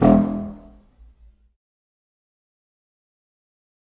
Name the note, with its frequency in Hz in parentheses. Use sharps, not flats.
E1 (41.2 Hz)